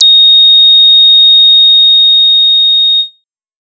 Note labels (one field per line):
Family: bass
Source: synthesizer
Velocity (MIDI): 100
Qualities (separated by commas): bright, distorted